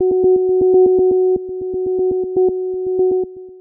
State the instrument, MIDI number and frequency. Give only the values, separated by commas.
synthesizer lead, 66, 370 Hz